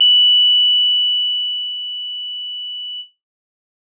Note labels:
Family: guitar; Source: electronic; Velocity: 100; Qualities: bright

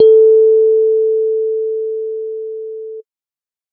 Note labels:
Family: keyboard; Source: electronic; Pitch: A4; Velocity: 100

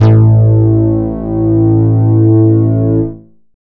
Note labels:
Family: bass; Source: synthesizer; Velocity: 75; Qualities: distorted

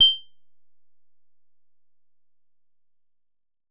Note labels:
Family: guitar; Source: synthesizer; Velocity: 50; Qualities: bright, percussive

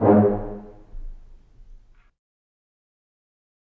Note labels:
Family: brass; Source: acoustic; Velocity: 50; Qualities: dark, fast decay, reverb

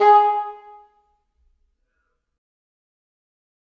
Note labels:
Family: reed; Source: acoustic; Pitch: G#4; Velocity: 100; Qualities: fast decay, percussive, reverb

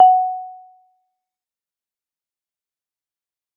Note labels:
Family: mallet percussion; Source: acoustic; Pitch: F#5; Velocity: 50; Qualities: fast decay, percussive

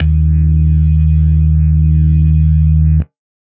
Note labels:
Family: organ; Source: electronic; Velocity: 100

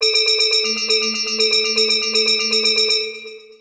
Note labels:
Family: mallet percussion; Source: synthesizer; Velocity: 127; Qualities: bright, long release, multiphonic, tempo-synced

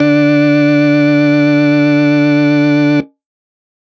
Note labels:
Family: organ; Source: electronic; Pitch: D3; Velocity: 127; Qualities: distorted

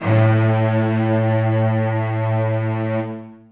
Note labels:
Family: string; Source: acoustic; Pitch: A2; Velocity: 127; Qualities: reverb

